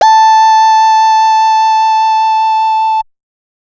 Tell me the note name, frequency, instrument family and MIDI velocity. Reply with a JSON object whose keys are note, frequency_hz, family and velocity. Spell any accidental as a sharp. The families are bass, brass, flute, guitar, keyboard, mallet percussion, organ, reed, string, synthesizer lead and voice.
{"note": "A5", "frequency_hz": 880, "family": "bass", "velocity": 100}